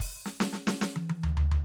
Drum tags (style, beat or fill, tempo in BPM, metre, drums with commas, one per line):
punk
fill
144 BPM
4/4
open hi-hat, snare, high tom, floor tom, kick